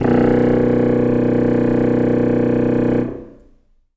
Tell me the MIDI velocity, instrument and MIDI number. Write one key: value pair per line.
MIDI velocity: 50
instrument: acoustic reed instrument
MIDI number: 23